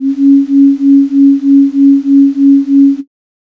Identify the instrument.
synthesizer flute